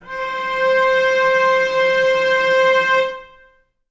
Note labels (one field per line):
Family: string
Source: acoustic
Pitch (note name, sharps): C5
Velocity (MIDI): 50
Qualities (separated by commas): reverb